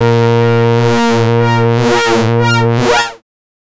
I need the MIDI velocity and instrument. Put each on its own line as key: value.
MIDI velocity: 50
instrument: synthesizer bass